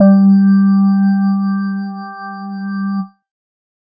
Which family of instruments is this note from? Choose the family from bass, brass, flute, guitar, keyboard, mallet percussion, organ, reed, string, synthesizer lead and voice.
organ